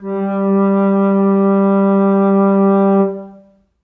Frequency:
196 Hz